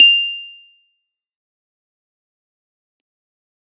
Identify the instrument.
electronic keyboard